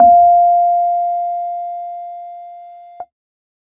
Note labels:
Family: keyboard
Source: electronic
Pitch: F5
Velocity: 25

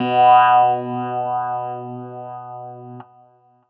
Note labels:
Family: keyboard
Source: electronic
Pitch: B2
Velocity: 50

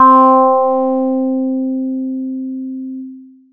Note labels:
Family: bass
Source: synthesizer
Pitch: C4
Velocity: 75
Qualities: distorted

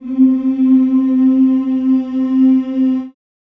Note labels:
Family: voice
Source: acoustic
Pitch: C4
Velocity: 100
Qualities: dark, reverb

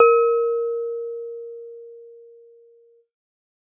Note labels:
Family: mallet percussion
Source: acoustic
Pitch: A#4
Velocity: 100

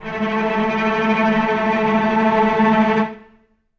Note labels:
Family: string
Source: acoustic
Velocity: 50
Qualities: non-linear envelope, reverb

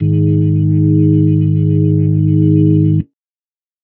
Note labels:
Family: organ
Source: electronic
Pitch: G#1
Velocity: 100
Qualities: dark

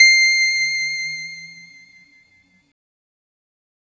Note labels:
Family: keyboard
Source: synthesizer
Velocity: 75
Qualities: bright

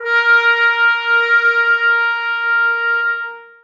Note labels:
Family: brass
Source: acoustic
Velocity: 100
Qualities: bright, long release, reverb

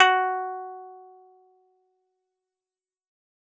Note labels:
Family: guitar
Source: acoustic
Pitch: F#4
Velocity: 50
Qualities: fast decay, reverb

